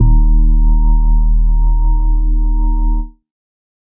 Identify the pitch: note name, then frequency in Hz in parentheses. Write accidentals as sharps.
D#1 (38.89 Hz)